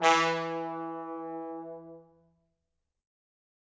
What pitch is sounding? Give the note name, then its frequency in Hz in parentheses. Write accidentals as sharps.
E3 (164.8 Hz)